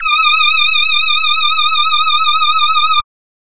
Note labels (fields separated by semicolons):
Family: voice; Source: synthesizer; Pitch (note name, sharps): D#6; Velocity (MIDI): 100